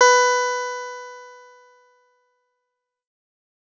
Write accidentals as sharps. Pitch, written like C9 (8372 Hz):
B4 (493.9 Hz)